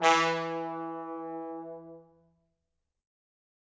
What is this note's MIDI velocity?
100